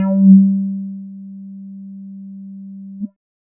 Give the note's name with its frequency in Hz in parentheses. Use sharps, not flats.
G3 (196 Hz)